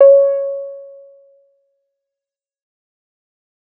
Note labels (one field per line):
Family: bass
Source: synthesizer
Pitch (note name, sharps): C#5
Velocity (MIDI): 100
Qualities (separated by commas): fast decay